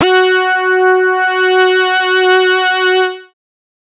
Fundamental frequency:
370 Hz